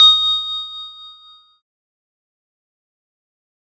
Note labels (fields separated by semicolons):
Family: keyboard; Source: electronic; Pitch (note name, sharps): D#6; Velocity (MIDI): 100; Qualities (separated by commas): fast decay, reverb